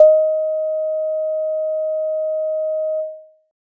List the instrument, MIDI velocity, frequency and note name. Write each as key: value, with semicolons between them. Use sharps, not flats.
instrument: electronic keyboard; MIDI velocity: 25; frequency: 622.3 Hz; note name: D#5